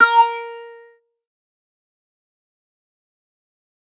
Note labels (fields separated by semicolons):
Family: bass; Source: synthesizer; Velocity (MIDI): 25; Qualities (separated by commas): distorted, fast decay, percussive